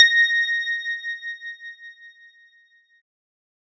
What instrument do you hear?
electronic keyboard